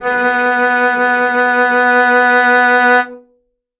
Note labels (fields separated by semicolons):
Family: string; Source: acoustic; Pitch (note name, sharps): B3; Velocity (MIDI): 50; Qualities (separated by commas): reverb